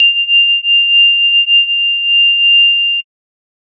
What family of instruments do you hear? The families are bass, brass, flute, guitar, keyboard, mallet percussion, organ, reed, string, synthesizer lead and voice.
mallet percussion